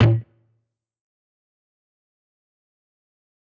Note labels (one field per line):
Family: guitar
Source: electronic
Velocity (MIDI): 75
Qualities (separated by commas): bright, distorted, fast decay, percussive